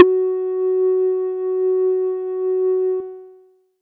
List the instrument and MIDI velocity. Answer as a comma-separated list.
synthesizer bass, 50